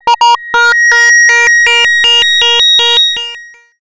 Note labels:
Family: bass; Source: synthesizer; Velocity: 127; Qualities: bright, distorted, long release, multiphonic, tempo-synced

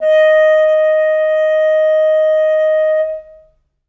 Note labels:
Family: reed; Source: acoustic; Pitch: D#5; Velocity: 25; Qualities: reverb

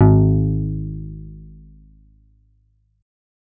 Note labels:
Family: bass; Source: synthesizer; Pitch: G#1; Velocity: 75

